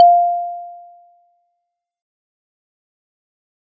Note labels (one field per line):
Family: mallet percussion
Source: acoustic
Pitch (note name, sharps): F5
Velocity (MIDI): 100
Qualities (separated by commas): fast decay